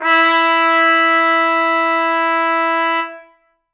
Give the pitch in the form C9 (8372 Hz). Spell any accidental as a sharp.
E4 (329.6 Hz)